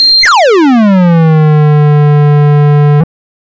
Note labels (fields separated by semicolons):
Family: bass; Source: synthesizer; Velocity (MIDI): 127; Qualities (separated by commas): bright, distorted, non-linear envelope